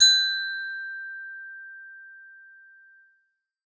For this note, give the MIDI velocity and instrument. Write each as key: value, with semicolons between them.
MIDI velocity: 50; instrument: synthesizer bass